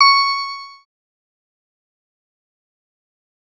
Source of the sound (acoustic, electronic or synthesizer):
synthesizer